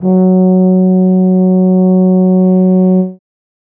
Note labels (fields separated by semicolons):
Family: brass; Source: acoustic; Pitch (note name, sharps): F#3; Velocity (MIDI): 25; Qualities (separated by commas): dark